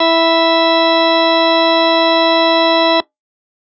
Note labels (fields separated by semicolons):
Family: organ; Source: electronic; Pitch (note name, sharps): E4; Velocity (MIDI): 127